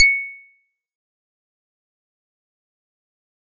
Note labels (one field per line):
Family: mallet percussion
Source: acoustic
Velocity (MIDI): 127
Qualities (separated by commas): fast decay, percussive